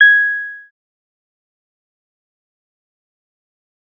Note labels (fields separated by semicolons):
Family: bass; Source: synthesizer; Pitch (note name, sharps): G#6; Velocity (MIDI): 127; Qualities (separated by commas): fast decay, percussive